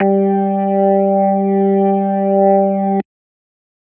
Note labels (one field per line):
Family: organ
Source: electronic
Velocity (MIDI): 100